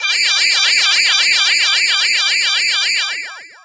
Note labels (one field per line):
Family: voice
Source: synthesizer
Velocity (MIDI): 100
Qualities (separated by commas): bright, distorted, long release